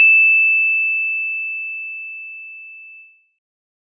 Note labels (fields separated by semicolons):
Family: mallet percussion; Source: acoustic; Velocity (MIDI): 100; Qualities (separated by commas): bright